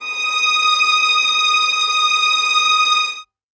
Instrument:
acoustic string instrument